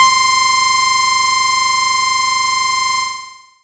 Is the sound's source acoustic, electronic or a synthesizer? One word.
synthesizer